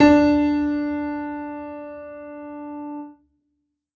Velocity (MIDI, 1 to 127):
100